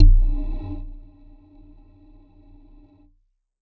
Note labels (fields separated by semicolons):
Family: mallet percussion; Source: electronic; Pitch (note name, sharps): C1; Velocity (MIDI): 100; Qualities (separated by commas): dark, non-linear envelope